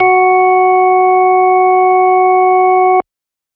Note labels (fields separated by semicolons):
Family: organ; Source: electronic; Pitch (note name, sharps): F#4; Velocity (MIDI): 75